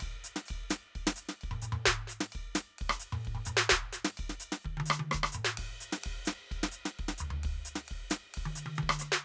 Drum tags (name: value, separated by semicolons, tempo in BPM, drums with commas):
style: Dominican merengue; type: beat; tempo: 130 BPM; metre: 4/4; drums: crash, ride, ride bell, hi-hat pedal, snare, cross-stick, high tom, mid tom, floor tom, kick